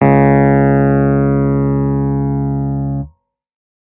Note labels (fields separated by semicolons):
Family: keyboard; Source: electronic; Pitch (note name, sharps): C#2; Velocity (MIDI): 100; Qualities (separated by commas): distorted